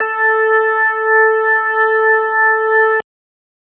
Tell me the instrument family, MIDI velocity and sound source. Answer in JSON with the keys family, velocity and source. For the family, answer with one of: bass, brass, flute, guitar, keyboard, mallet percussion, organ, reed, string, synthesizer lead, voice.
{"family": "organ", "velocity": 127, "source": "electronic"}